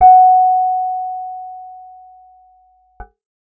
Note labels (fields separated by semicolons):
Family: guitar; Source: acoustic; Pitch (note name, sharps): F#5; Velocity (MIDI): 50; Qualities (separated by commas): dark